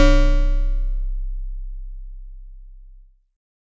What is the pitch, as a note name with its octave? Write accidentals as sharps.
C1